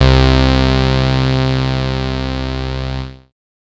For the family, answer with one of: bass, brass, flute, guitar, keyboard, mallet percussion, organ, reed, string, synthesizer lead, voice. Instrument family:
bass